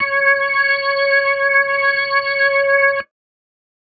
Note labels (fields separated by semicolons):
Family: keyboard; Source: electronic; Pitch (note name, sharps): C#5; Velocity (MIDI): 100; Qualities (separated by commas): distorted